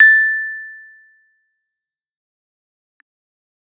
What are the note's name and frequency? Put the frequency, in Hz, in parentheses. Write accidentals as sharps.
A6 (1760 Hz)